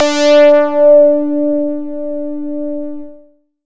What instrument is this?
synthesizer bass